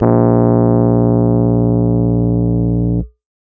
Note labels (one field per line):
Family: keyboard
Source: electronic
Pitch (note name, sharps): A#1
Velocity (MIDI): 75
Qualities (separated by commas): distorted